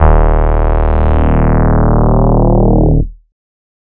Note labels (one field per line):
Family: bass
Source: synthesizer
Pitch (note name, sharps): D#1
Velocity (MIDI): 100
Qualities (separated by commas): distorted